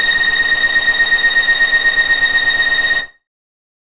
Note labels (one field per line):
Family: bass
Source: synthesizer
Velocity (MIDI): 25